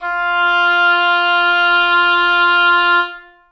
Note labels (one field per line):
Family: reed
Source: acoustic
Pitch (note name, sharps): F4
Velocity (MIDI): 127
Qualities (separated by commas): reverb